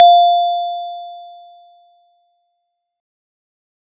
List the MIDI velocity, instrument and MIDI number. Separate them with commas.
75, acoustic mallet percussion instrument, 77